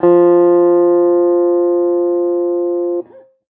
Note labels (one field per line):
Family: guitar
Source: electronic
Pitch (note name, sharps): F3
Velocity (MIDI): 25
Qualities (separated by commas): distorted